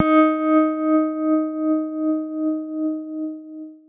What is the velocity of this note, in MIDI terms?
127